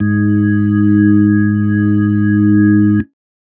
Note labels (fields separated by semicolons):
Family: organ; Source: electronic; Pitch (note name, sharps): G#2; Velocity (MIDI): 127; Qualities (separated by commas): dark